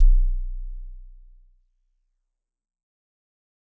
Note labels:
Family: mallet percussion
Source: acoustic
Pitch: B0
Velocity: 50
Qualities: dark, fast decay

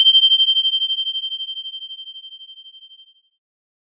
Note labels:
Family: guitar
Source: synthesizer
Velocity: 127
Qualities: bright

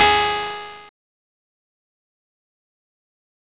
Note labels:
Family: guitar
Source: electronic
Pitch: G#4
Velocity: 50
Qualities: bright, distorted, fast decay

